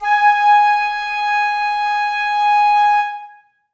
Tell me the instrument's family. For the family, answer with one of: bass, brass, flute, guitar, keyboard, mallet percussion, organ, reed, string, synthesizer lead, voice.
flute